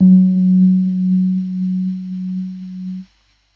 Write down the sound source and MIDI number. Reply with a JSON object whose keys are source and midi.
{"source": "electronic", "midi": 54}